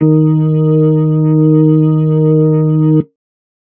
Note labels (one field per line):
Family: organ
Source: electronic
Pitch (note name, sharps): D#3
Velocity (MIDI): 25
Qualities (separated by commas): dark